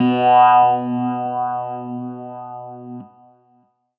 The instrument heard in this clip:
electronic keyboard